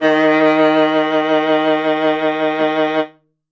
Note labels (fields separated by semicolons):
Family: string; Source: acoustic; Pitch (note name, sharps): D#3; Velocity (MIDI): 127; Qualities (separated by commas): reverb